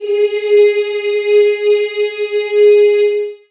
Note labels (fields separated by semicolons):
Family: voice; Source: acoustic; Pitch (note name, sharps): G#4; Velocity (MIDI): 75; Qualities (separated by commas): reverb